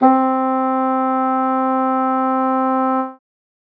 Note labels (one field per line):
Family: reed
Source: acoustic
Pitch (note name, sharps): C4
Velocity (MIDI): 50